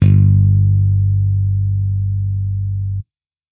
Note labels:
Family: bass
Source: electronic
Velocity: 127

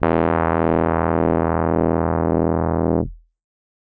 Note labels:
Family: keyboard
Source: electronic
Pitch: E1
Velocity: 75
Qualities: distorted

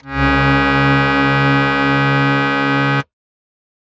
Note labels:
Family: keyboard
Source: acoustic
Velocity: 25

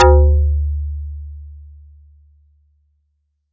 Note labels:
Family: mallet percussion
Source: acoustic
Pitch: D2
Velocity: 127

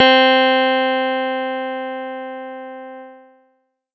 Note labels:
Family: keyboard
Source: electronic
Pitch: C4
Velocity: 25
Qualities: distorted

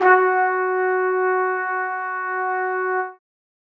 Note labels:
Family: brass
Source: acoustic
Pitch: F#4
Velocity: 50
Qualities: reverb

